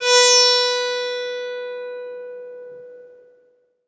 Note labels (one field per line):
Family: guitar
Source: acoustic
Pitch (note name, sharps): B4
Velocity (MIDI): 100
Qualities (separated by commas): bright, reverb